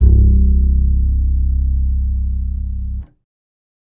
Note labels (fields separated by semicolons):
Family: bass; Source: electronic; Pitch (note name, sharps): C1; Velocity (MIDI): 75; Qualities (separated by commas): reverb